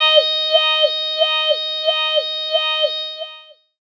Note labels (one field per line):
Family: voice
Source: synthesizer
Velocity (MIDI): 75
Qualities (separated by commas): long release, non-linear envelope, tempo-synced